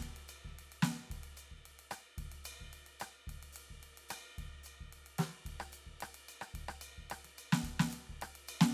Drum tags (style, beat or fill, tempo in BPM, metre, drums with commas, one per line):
Brazilian baião
beat
110 BPM
4/4
ride, ride bell, hi-hat pedal, snare, cross-stick, kick